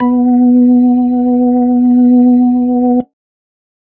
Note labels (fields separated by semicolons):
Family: organ; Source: electronic; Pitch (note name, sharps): B3; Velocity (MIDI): 25